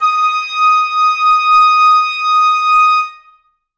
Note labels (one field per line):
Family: reed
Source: acoustic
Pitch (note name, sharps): D#6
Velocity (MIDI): 127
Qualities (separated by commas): reverb